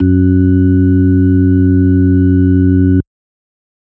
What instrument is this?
electronic organ